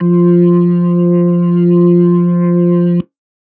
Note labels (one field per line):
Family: organ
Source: electronic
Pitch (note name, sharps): F3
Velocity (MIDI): 100